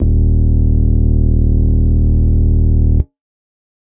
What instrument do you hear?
electronic organ